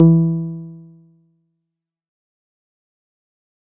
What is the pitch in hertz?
164.8 Hz